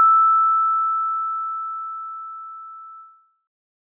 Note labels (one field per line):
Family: mallet percussion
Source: acoustic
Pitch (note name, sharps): E6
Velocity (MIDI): 25